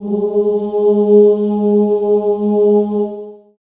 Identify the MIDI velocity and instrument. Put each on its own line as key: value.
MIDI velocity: 75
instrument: acoustic voice